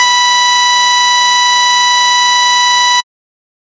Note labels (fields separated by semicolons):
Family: bass; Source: synthesizer; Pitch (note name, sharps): B5; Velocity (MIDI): 100; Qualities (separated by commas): bright, distorted